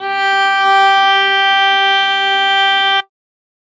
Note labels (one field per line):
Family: string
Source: acoustic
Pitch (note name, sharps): G4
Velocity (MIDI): 75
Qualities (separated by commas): bright